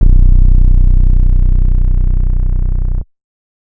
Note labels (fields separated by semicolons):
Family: bass; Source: synthesizer; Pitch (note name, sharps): B0; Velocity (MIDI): 127; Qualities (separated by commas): distorted